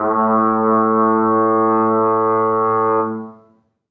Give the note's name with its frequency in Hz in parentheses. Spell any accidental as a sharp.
A2 (110 Hz)